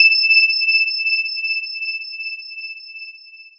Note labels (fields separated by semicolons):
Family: mallet percussion; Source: electronic; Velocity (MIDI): 25; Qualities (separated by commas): bright, long release